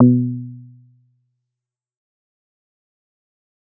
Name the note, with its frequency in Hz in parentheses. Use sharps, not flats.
B2 (123.5 Hz)